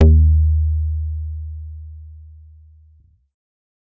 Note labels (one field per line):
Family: bass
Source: synthesizer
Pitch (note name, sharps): D#2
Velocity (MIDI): 127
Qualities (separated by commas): dark